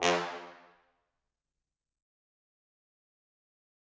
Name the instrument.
acoustic brass instrument